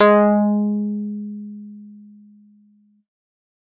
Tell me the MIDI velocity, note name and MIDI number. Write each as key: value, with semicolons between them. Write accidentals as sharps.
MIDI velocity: 100; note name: G#3; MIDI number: 56